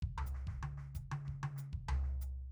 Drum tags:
Brazilian baião
fill
95 BPM
4/4
hi-hat pedal, snare, high tom, floor tom, kick

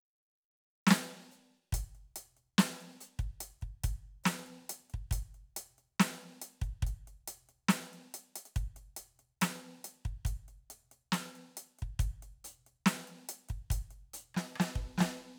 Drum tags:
half-time rock
beat
140 BPM
4/4
closed hi-hat, hi-hat pedal, snare, cross-stick, kick

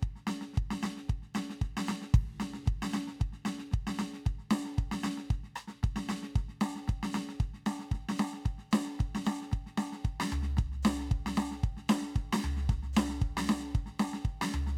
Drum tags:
country
beat
114 BPM
4/4
ride, hi-hat pedal, snare, cross-stick, floor tom, kick

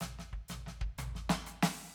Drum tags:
Afro-Cuban bembé
fill
122 BPM
4/4
open hi-hat, hi-hat pedal, snare, cross-stick, floor tom, kick

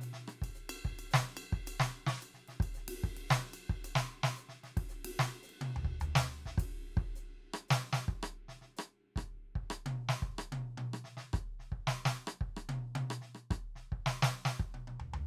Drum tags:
Afro-Cuban rumba
beat
110 BPM
4/4
ride, ride bell, hi-hat pedal, snare, cross-stick, high tom, floor tom, kick

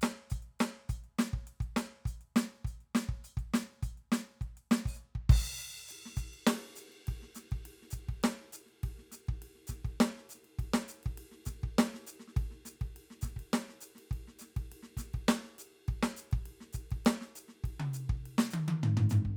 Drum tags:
rock
beat
102 BPM
3/4
crash, ride, closed hi-hat, open hi-hat, hi-hat pedal, snare, high tom, mid tom, floor tom, kick

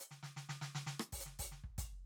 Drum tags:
jazz-funk
fill
116 BPM
4/4
closed hi-hat, open hi-hat, hi-hat pedal, snare, cross-stick, kick

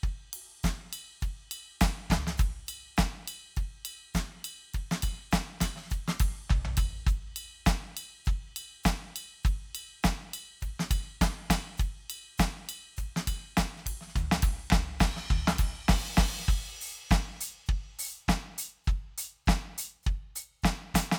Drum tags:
rock
beat
102 BPM
4/4
crash, ride, ride bell, closed hi-hat, open hi-hat, hi-hat pedal, snare, cross-stick, mid tom, floor tom, kick

